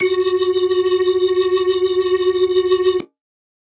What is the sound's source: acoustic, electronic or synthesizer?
electronic